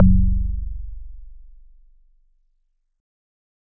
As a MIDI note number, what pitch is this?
18